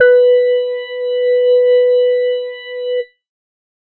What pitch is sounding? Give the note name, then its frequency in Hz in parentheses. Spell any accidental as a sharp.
B4 (493.9 Hz)